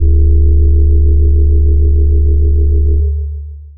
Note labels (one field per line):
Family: mallet percussion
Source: electronic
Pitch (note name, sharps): D0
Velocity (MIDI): 25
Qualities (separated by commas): long release